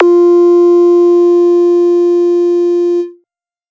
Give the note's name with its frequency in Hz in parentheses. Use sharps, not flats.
F4 (349.2 Hz)